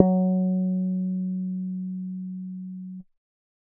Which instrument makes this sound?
synthesizer bass